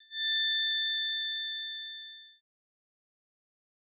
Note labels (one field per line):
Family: bass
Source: synthesizer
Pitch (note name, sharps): A6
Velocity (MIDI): 127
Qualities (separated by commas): bright, distorted, fast decay